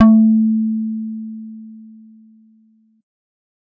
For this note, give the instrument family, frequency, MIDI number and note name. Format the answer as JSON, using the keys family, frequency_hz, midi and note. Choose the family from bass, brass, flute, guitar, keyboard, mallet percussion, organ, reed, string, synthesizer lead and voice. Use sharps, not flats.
{"family": "bass", "frequency_hz": 220, "midi": 57, "note": "A3"}